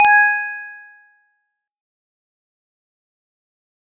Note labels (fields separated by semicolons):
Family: mallet percussion; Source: acoustic; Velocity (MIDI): 127; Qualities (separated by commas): fast decay, multiphonic